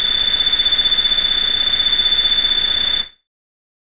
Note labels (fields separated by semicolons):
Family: bass; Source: synthesizer; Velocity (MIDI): 50; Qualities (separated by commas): bright, distorted